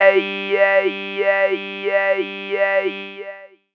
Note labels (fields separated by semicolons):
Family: voice; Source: synthesizer; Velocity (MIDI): 100; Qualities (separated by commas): long release, non-linear envelope, tempo-synced